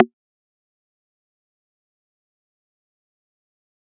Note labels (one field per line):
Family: mallet percussion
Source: electronic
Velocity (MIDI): 75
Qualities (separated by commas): fast decay, percussive